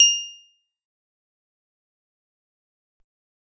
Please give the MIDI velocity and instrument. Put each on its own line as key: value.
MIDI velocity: 127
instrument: acoustic guitar